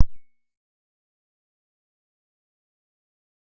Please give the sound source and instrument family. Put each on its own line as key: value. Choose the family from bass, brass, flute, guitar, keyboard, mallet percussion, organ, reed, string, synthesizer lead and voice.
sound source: synthesizer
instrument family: bass